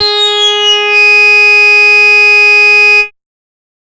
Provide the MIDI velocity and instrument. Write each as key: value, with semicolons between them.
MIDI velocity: 75; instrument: synthesizer bass